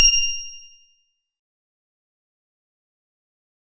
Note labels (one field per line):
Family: guitar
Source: acoustic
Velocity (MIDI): 75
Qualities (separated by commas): bright, distorted, fast decay, percussive